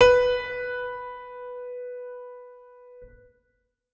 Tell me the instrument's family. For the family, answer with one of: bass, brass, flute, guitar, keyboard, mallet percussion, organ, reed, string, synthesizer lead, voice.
organ